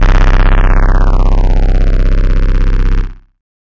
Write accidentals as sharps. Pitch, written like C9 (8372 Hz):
C0 (16.35 Hz)